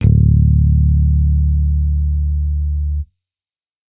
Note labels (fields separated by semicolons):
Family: bass; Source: electronic; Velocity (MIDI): 100; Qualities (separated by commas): distorted